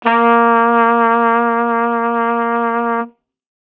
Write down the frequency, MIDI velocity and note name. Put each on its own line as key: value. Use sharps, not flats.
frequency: 233.1 Hz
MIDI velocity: 25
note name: A#3